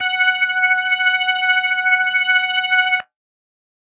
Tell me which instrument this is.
electronic organ